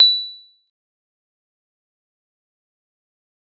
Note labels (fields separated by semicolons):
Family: mallet percussion; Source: acoustic; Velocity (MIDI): 75; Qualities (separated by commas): bright, fast decay, percussive